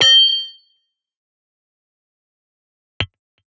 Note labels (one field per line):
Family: guitar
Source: electronic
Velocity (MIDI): 127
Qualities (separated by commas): bright, distorted, fast decay, percussive